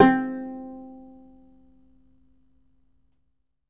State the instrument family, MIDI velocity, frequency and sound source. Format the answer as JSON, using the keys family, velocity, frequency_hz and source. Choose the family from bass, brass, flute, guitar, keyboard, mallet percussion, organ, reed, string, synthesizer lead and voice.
{"family": "guitar", "velocity": 100, "frequency_hz": 261.6, "source": "acoustic"}